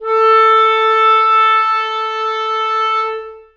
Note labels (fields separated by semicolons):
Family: reed; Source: acoustic; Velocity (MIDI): 127; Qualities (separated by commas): long release, reverb